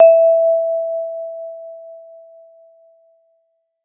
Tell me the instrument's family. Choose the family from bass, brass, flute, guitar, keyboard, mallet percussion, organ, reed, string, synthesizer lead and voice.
mallet percussion